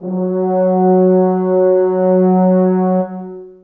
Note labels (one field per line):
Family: brass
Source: acoustic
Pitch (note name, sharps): F#3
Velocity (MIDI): 75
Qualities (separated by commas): dark, long release, reverb